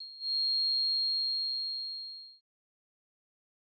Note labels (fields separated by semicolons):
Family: bass; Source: synthesizer; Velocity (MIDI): 127; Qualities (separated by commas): bright, distorted